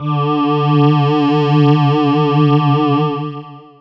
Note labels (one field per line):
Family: voice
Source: synthesizer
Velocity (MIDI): 25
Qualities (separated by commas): distorted, long release